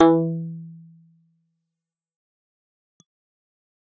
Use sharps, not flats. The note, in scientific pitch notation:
E3